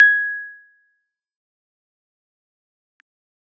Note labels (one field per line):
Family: keyboard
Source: electronic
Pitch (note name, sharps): G#6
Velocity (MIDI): 50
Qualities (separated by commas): fast decay, percussive